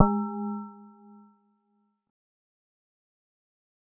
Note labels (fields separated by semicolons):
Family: mallet percussion; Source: synthesizer; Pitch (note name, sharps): G#3; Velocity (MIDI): 50; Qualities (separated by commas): fast decay, multiphonic